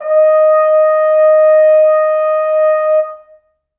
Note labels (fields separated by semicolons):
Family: brass; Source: acoustic; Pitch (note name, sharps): D#5; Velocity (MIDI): 75; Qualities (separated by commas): reverb